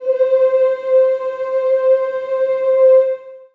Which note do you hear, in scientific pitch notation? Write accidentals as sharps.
C5